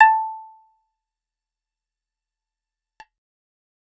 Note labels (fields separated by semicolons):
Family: guitar; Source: acoustic; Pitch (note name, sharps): A5; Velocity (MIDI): 100; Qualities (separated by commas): fast decay, percussive